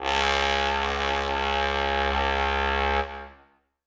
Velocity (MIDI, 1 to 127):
127